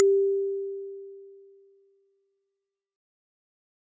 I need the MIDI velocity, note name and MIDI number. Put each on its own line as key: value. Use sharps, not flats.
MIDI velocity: 127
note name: G4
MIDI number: 67